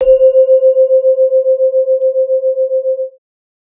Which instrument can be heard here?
acoustic mallet percussion instrument